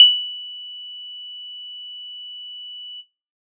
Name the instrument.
synthesizer bass